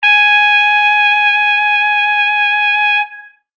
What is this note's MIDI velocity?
75